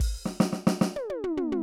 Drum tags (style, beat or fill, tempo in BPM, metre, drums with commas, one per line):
punk
fill
144 BPM
4/4
open hi-hat, snare, high tom, floor tom, kick